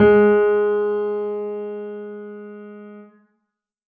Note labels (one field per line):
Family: keyboard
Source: acoustic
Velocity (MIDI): 75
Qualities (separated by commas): reverb